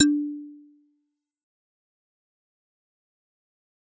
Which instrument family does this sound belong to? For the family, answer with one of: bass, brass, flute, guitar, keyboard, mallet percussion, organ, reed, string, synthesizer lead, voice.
mallet percussion